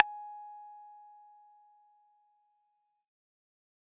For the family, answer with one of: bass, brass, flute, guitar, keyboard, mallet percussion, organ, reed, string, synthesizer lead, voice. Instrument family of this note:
bass